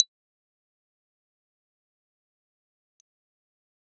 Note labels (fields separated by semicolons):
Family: keyboard; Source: electronic; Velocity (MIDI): 75; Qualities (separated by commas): fast decay, percussive